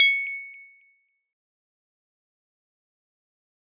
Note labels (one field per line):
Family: mallet percussion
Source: acoustic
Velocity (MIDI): 75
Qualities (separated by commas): fast decay, percussive